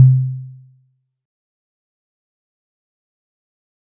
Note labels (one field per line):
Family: mallet percussion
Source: acoustic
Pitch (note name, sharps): C3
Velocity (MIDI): 25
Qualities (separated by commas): fast decay, percussive